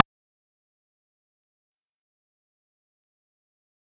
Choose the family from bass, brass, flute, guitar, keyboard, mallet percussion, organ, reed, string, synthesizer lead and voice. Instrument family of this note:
bass